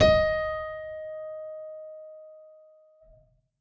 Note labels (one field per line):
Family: keyboard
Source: acoustic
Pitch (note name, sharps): D#5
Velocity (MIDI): 127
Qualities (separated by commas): reverb